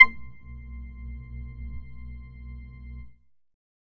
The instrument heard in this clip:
synthesizer bass